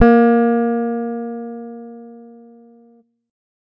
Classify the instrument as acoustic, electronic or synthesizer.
electronic